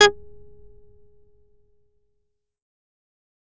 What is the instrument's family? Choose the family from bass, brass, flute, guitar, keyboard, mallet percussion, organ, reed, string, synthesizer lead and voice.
bass